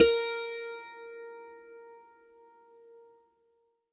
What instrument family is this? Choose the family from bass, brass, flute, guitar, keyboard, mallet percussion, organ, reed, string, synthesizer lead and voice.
guitar